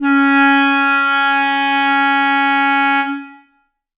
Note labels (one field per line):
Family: reed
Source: acoustic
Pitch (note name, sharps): C#4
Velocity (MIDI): 100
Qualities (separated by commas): reverb